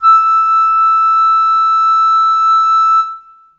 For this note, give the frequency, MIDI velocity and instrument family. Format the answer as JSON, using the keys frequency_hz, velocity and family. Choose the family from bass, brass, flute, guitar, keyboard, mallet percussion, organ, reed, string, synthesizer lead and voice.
{"frequency_hz": 1319, "velocity": 50, "family": "flute"}